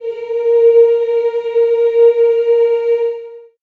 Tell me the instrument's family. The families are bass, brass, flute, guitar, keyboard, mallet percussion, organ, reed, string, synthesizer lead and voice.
voice